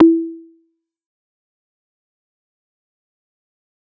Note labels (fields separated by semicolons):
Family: bass; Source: synthesizer; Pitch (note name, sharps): E4; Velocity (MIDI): 127; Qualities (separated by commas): dark, fast decay, percussive